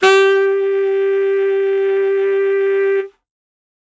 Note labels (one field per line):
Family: reed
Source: acoustic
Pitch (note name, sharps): G4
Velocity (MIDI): 50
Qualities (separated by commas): bright